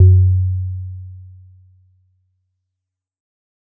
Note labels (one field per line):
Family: mallet percussion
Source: acoustic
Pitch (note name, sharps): F#2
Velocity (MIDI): 50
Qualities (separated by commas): dark